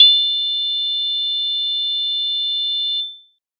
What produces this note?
electronic keyboard